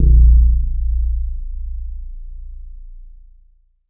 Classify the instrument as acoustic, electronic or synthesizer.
synthesizer